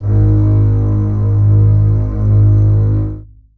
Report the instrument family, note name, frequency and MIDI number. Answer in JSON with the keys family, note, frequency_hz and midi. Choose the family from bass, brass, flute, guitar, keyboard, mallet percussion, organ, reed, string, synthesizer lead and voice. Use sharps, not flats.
{"family": "string", "note": "G#1", "frequency_hz": 51.91, "midi": 32}